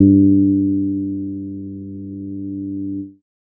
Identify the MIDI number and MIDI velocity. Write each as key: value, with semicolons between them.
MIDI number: 43; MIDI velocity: 25